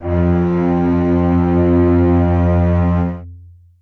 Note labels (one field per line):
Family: string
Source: acoustic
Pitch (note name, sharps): F2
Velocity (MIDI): 75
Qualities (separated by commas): long release, reverb